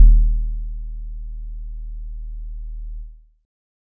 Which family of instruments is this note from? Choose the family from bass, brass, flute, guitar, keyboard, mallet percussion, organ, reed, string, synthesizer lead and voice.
guitar